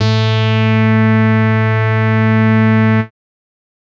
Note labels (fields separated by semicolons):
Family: bass; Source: synthesizer; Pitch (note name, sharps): A2; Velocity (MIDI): 100; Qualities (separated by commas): bright, distorted